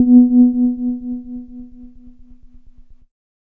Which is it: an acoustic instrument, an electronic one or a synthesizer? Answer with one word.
electronic